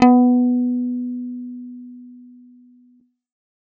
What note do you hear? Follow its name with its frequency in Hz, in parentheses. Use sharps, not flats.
B3 (246.9 Hz)